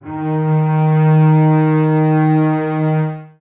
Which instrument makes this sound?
acoustic string instrument